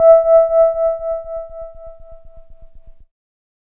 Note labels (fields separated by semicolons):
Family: keyboard; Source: electronic; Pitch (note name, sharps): E5; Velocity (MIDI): 75